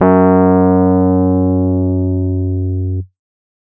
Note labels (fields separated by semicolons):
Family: keyboard; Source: electronic; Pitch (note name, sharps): F#2; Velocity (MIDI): 50; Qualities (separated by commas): distorted